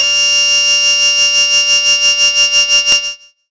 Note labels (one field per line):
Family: bass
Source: synthesizer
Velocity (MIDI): 100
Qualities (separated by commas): bright, distorted